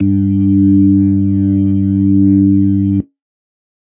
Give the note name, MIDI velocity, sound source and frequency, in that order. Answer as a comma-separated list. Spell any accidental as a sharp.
G2, 127, electronic, 98 Hz